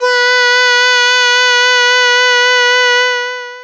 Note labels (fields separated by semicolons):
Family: voice; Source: synthesizer; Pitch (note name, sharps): B4; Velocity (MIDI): 100; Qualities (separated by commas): bright, distorted, long release